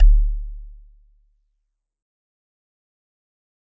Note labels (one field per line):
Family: mallet percussion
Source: acoustic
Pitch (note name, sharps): D1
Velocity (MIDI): 75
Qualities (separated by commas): dark, fast decay, percussive